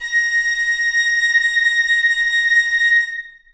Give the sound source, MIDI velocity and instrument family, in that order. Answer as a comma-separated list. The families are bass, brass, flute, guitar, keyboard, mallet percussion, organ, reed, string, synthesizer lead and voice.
acoustic, 75, flute